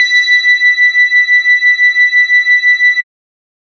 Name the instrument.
synthesizer bass